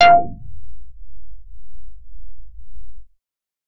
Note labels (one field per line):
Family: bass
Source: synthesizer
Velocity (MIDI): 100